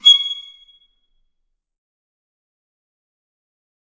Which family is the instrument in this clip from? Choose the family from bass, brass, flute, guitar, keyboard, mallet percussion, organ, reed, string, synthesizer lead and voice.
reed